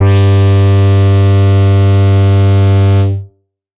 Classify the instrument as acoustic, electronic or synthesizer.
synthesizer